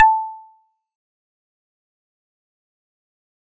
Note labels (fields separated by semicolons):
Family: mallet percussion; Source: acoustic; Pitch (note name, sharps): A5; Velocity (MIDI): 75; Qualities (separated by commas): fast decay, percussive